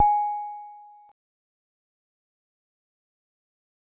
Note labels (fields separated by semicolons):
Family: mallet percussion; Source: acoustic; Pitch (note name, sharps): G#5; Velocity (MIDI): 25; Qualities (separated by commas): fast decay